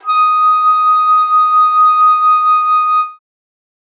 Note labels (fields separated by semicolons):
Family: flute; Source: acoustic; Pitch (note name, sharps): D#6; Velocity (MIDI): 75; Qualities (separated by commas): bright